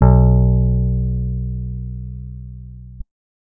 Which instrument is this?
acoustic guitar